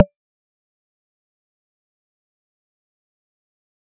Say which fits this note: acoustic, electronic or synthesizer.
electronic